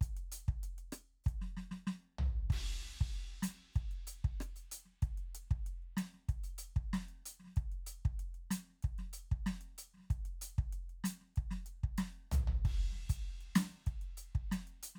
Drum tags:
Brazilian baião, beat, 95 BPM, 4/4, ride, closed hi-hat, hi-hat pedal, snare, cross-stick, floor tom, kick

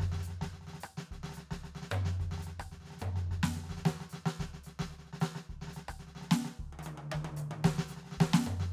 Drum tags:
Brazilian baião, beat, 110 BPM, 4/4, hi-hat pedal, snare, cross-stick, high tom, mid tom, floor tom, kick

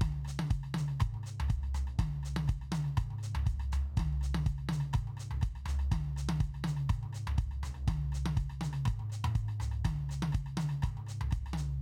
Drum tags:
Latin, beat, 122 BPM, 4/4, hi-hat pedal, cross-stick, high tom, mid tom, floor tom, kick

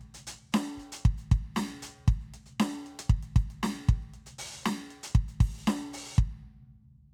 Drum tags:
funk, beat, 117 BPM, 4/4, closed hi-hat, open hi-hat, hi-hat pedal, snare, kick

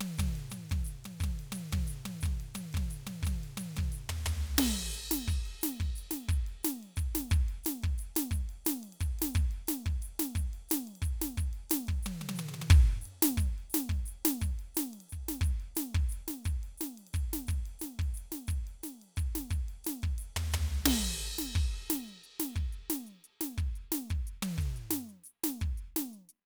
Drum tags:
chacarera, beat, 118 BPM, 4/4, crash, ride, closed hi-hat, hi-hat pedal, snare, high tom, mid tom, floor tom, kick

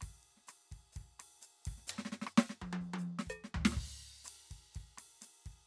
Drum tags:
bossa nova, beat, 127 BPM, 4/4, crash, ride, open hi-hat, hi-hat pedal, percussion, snare, cross-stick, high tom, floor tom, kick

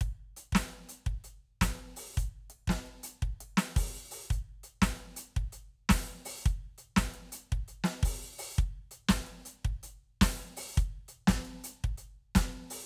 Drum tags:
rock shuffle, beat, 112 BPM, 4/4, closed hi-hat, open hi-hat, hi-hat pedal, snare, kick

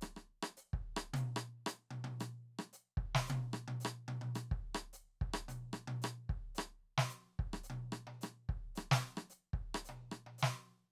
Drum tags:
Afro-Cuban rumba, beat, 110 BPM, 4/4, hi-hat pedal, snare, cross-stick, high tom, kick

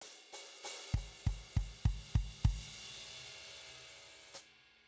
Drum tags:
soul, fill, 98 BPM, 4/4, ride, open hi-hat, hi-hat pedal, kick

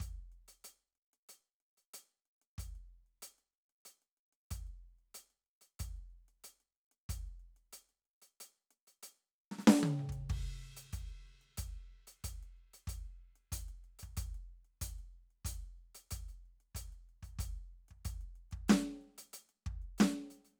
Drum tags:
rock, beat, 93 BPM, 4/4, crash, closed hi-hat, hi-hat pedal, snare, high tom, mid tom, kick

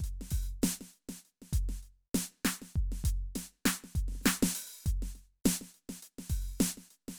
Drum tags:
funk, beat, 100 BPM, 4/4, closed hi-hat, open hi-hat, hi-hat pedal, snare, kick

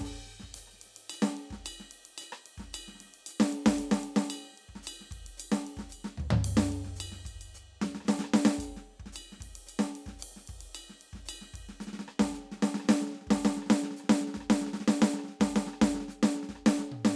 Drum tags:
songo, beat, 112 BPM, 4/4, crash, ride, ride bell, hi-hat pedal, snare, cross-stick, mid tom, floor tom, kick

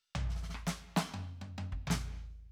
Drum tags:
funk, fill, 95 BPM, 4/4, snare, cross-stick, high tom, floor tom, kick

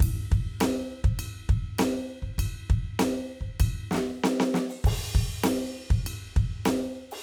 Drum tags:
rock, beat, 100 BPM, 4/4, crash, ride, ride bell, open hi-hat, hi-hat pedal, snare, kick

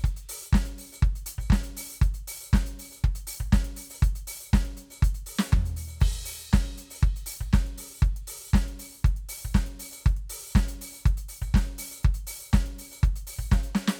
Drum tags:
disco, beat, 120 BPM, 4/4, crash, closed hi-hat, open hi-hat, hi-hat pedal, snare, floor tom, kick

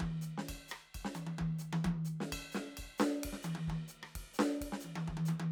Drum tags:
Dominican merengue, beat, 130 BPM, 4/4, ride, ride bell, hi-hat pedal, snare, cross-stick, high tom, kick

